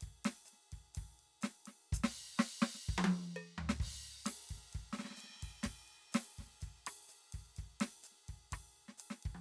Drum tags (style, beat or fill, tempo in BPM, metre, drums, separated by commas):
bossa nova, beat, 127 BPM, 4/4, crash, ride, hi-hat pedal, percussion, snare, cross-stick, high tom, floor tom, kick